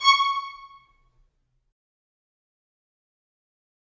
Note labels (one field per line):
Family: string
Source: acoustic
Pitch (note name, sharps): C#6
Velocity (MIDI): 127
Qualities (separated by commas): fast decay, percussive, reverb